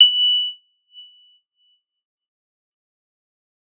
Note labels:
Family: bass; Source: synthesizer; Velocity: 25; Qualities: bright, fast decay

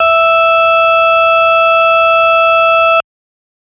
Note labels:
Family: organ; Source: electronic; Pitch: E5; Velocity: 100

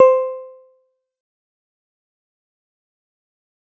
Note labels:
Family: guitar; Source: synthesizer; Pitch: C5; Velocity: 25; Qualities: fast decay, percussive

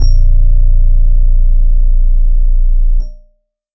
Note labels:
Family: keyboard; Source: electronic; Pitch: A#0; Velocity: 25

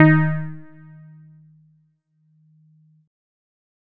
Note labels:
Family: keyboard; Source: electronic; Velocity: 127

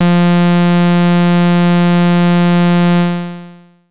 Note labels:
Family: bass; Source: synthesizer; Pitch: F3; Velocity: 75; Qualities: bright, distorted, long release

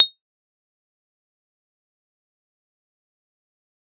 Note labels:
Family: mallet percussion; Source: electronic; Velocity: 100; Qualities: bright, fast decay, percussive

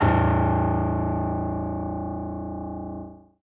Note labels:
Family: keyboard; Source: acoustic; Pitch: A0; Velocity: 100

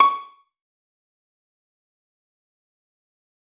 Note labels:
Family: string; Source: acoustic; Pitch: C#6; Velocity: 127; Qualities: fast decay, percussive, reverb

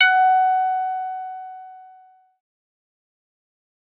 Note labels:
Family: synthesizer lead; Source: synthesizer; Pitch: F#5; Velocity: 25; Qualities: distorted, fast decay

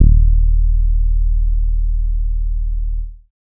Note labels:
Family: bass; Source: synthesizer; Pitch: D#1; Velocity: 25; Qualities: dark

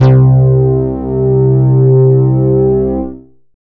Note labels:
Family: bass; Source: synthesizer; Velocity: 75; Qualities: distorted

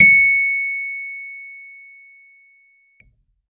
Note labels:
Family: keyboard; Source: electronic; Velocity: 75

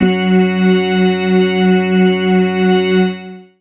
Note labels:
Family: organ; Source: electronic; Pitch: F#3; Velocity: 50; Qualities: long release, reverb

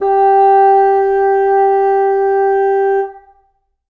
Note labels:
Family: reed; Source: acoustic; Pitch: G4; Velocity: 100; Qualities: reverb

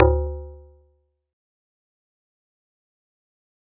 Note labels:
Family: mallet percussion; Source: acoustic; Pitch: D2; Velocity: 50; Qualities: fast decay, percussive

